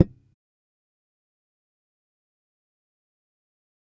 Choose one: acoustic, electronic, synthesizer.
electronic